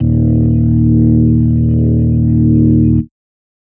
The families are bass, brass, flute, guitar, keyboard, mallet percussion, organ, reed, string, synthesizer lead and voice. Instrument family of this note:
organ